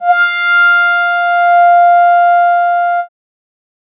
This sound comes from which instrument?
synthesizer keyboard